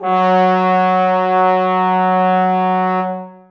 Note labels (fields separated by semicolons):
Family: brass; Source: acoustic; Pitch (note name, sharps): F#3; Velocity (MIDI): 100; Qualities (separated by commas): bright, reverb